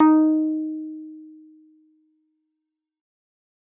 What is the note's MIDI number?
63